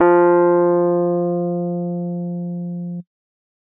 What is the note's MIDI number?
53